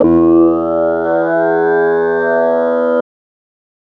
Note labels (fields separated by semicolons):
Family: voice; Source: synthesizer; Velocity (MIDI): 127; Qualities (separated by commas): distorted